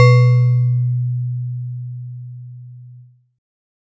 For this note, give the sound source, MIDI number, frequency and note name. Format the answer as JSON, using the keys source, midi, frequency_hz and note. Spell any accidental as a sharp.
{"source": "acoustic", "midi": 47, "frequency_hz": 123.5, "note": "B2"}